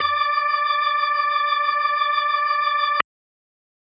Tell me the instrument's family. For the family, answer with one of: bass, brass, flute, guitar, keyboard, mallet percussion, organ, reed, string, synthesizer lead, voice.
organ